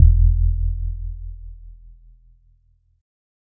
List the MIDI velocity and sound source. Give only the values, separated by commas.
50, electronic